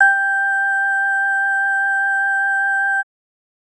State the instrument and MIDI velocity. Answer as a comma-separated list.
electronic organ, 25